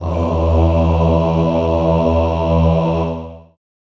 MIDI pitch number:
40